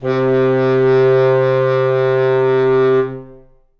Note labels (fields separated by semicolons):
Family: reed; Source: acoustic; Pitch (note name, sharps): C3; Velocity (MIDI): 100; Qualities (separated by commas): long release, reverb